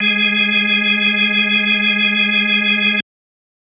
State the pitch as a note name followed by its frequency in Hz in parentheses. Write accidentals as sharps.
G#3 (207.7 Hz)